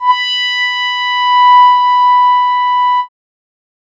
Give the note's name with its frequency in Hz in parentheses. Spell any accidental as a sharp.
B5 (987.8 Hz)